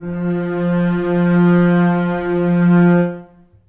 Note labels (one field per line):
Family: string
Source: acoustic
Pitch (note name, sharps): F3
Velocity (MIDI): 50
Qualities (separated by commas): reverb